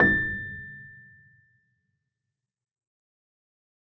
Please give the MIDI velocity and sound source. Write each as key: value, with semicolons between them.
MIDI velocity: 50; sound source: acoustic